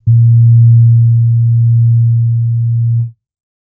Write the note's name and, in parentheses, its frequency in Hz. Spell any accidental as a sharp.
A#2 (116.5 Hz)